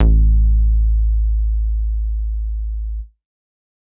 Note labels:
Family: bass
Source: synthesizer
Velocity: 25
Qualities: dark

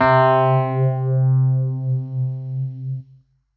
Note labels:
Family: keyboard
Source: electronic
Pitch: C3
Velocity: 100

